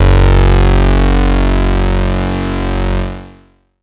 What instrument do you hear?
synthesizer bass